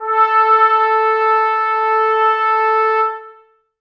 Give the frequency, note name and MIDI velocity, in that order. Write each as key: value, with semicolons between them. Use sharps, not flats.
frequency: 440 Hz; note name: A4; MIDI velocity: 100